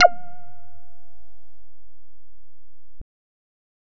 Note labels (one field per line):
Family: bass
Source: synthesizer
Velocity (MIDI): 25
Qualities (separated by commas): distorted